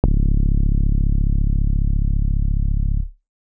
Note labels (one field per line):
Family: keyboard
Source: electronic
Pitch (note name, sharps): C#1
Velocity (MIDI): 75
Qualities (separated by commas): distorted